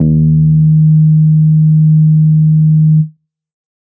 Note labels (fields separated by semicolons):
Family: bass; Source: synthesizer; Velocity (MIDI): 100; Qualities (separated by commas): dark